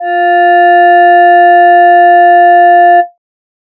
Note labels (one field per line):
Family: voice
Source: synthesizer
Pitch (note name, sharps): F4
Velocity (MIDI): 50